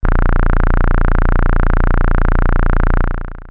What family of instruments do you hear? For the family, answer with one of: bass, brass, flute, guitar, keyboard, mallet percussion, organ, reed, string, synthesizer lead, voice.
bass